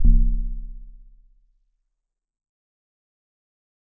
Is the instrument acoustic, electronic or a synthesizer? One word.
acoustic